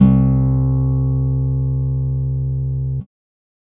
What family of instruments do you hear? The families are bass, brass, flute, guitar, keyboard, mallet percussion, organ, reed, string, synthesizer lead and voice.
guitar